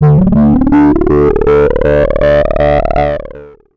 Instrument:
synthesizer bass